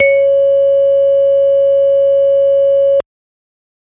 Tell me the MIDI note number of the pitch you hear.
73